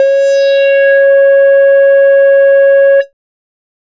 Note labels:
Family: bass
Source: synthesizer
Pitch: C#5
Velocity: 127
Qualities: distorted

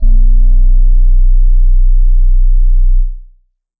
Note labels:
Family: keyboard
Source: electronic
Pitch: B0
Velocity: 25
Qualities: dark

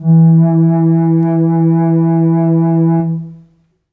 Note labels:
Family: flute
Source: acoustic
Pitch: E3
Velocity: 50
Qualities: long release, reverb

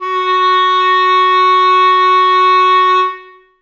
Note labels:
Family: reed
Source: acoustic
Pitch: F#4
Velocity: 127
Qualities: reverb

